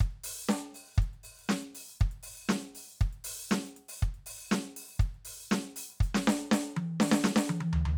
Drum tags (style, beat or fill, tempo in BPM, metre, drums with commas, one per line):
disco
beat
120 BPM
4/4
closed hi-hat, open hi-hat, hi-hat pedal, snare, high tom, floor tom, kick